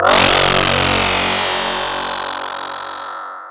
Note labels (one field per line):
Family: mallet percussion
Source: electronic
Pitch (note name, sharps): F#1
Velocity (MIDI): 127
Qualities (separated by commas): bright, distorted, long release, non-linear envelope